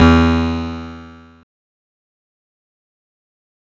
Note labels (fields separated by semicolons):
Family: guitar; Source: electronic; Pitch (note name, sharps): E2; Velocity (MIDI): 25; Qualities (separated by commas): bright, distorted, fast decay